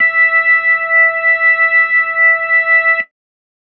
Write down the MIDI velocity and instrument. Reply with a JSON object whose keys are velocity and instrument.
{"velocity": 75, "instrument": "electronic organ"}